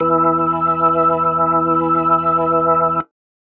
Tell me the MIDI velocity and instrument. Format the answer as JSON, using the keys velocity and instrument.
{"velocity": 75, "instrument": "electronic organ"}